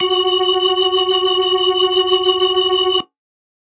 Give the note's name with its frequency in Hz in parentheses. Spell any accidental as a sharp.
F#4 (370 Hz)